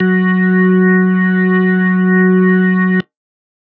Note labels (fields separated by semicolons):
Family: organ; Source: electronic; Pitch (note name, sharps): F#3; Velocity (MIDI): 75